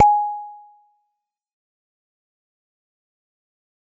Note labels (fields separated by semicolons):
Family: mallet percussion; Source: acoustic; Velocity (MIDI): 127; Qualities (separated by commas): fast decay, percussive